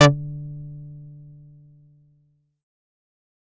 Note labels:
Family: bass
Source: synthesizer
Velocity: 100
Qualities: distorted, fast decay

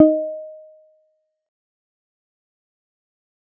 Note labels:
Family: guitar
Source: synthesizer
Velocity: 25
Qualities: fast decay, percussive

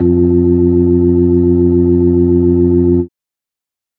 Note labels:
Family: organ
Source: electronic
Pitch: F2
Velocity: 75

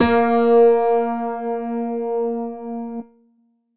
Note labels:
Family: keyboard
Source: electronic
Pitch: A#3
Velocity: 100

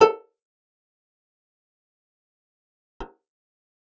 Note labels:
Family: guitar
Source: acoustic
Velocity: 50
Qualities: fast decay, percussive, reverb

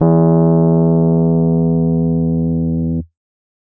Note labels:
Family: keyboard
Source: electronic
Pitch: E2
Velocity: 100

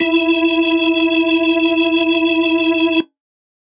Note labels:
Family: organ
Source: electronic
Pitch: E4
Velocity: 127

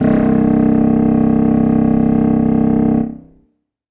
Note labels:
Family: reed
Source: acoustic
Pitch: C1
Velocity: 50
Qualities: reverb

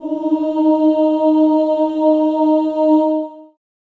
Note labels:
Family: voice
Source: acoustic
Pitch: D#4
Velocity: 75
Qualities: long release, reverb

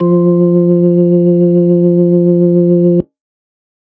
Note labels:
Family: organ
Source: electronic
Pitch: F3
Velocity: 100

